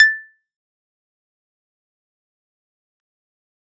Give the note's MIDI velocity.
100